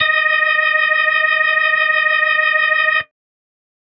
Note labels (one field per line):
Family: organ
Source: electronic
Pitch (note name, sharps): D#5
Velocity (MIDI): 25